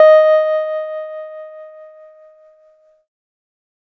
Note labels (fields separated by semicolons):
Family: keyboard; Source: electronic; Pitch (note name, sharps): D#5; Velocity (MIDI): 127; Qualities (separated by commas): distorted